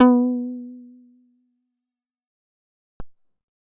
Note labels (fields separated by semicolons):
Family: bass; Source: synthesizer; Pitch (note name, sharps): B3; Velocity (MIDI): 100; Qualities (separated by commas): fast decay